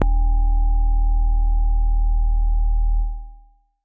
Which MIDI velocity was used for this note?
50